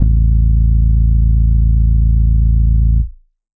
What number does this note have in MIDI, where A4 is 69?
21